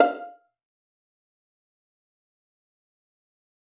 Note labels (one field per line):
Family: string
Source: acoustic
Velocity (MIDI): 25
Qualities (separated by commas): fast decay, percussive, reverb